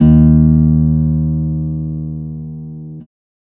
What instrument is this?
electronic guitar